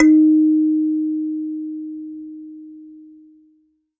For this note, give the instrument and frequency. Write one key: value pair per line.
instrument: acoustic mallet percussion instrument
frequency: 311.1 Hz